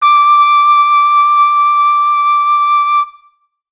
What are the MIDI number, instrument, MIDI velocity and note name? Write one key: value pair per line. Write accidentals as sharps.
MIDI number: 86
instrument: acoustic brass instrument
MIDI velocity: 50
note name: D6